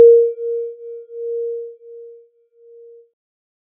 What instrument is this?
synthesizer keyboard